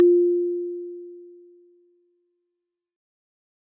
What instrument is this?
acoustic mallet percussion instrument